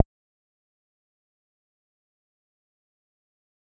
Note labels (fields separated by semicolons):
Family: bass; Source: synthesizer; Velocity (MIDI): 127; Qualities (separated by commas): fast decay, percussive